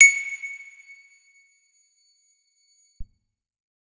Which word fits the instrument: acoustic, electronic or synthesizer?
electronic